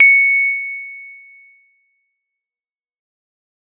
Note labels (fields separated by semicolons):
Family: bass; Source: synthesizer; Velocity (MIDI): 127; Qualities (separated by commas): fast decay